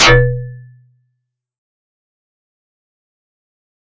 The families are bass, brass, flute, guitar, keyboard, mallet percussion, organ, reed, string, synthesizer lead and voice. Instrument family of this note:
mallet percussion